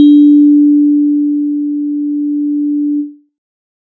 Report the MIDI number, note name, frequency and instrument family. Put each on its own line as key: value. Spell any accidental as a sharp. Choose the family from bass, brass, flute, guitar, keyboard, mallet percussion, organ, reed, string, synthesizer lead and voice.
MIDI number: 62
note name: D4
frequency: 293.7 Hz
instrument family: synthesizer lead